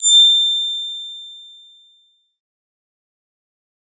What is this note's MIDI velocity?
127